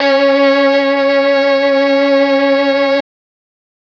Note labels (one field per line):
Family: reed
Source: electronic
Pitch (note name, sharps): C#4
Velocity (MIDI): 127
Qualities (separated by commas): bright, reverb